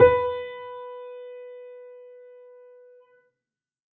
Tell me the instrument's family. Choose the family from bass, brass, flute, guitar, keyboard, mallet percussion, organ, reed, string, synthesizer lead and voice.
keyboard